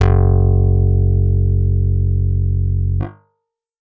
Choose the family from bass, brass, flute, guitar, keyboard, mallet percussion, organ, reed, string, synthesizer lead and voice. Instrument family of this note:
guitar